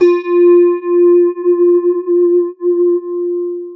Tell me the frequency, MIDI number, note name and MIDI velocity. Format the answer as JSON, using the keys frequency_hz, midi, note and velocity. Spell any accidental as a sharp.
{"frequency_hz": 349.2, "midi": 65, "note": "F4", "velocity": 75}